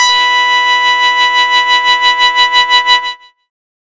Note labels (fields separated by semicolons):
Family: bass; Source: synthesizer; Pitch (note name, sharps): B5; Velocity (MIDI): 127; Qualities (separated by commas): bright, distorted